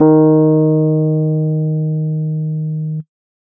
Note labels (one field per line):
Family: keyboard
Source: electronic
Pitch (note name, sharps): D#3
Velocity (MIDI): 75